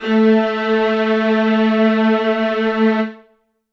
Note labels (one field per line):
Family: string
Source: acoustic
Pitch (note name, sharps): A3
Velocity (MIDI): 100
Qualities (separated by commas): reverb